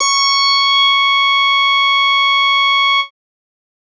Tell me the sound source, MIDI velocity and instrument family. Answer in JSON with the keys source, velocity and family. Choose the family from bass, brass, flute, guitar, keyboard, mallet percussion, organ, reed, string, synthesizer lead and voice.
{"source": "synthesizer", "velocity": 100, "family": "bass"}